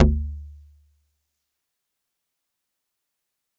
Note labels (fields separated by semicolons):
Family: mallet percussion; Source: acoustic; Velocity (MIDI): 50; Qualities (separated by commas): fast decay, multiphonic, percussive